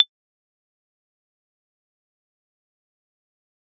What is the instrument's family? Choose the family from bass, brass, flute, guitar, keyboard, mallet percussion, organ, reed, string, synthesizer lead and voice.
mallet percussion